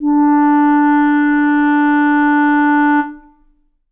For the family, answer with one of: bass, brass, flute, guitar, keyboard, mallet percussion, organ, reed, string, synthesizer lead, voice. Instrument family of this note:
reed